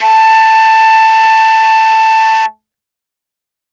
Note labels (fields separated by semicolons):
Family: flute; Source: acoustic; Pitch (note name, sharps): A5; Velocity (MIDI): 75